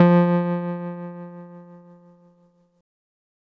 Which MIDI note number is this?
53